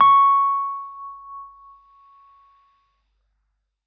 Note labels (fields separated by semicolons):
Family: keyboard; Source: electronic; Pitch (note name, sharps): C#6; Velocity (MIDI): 75